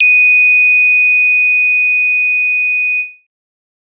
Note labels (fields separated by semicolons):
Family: bass; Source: synthesizer; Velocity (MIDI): 25; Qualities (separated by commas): bright, distorted